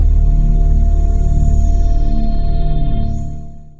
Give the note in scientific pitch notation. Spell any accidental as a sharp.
D0